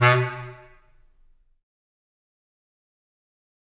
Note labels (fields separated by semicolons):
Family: reed; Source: acoustic; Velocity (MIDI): 127; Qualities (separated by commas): fast decay, percussive, reverb